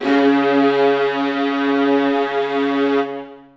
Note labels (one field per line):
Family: string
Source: acoustic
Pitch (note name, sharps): C#3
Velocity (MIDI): 127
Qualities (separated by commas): long release, reverb